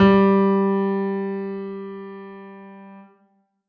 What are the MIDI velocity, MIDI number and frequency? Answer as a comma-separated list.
100, 55, 196 Hz